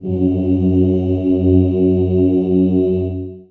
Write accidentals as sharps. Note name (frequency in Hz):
F#2 (92.5 Hz)